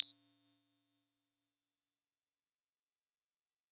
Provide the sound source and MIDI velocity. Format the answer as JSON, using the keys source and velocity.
{"source": "acoustic", "velocity": 127}